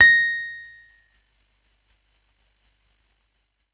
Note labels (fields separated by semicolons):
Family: keyboard; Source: electronic; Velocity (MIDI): 50; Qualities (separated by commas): distorted, percussive, tempo-synced